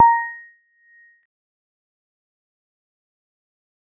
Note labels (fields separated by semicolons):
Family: mallet percussion; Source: electronic; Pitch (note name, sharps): A#5; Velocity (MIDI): 25; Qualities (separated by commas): fast decay, percussive